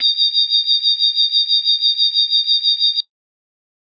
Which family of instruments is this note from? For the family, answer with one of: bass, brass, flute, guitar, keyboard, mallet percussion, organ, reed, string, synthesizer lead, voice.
organ